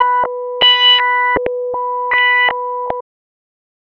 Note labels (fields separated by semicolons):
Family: bass; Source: synthesizer; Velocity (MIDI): 50; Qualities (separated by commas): tempo-synced